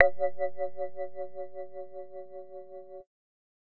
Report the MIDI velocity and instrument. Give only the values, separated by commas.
50, synthesizer bass